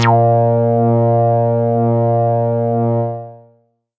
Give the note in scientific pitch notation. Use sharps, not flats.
A#2